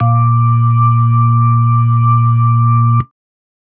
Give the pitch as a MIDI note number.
46